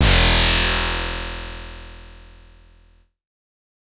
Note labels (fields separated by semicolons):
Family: bass; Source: synthesizer; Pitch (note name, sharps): E1; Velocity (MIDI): 100; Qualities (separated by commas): bright, distorted